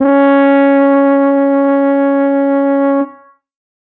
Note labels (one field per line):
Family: brass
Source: acoustic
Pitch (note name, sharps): C#4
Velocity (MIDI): 127